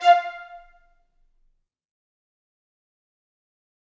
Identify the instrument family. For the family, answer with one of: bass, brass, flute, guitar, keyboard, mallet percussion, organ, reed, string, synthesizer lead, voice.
reed